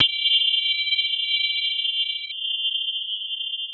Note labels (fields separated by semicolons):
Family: mallet percussion; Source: synthesizer; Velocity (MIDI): 127; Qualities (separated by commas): bright, long release, multiphonic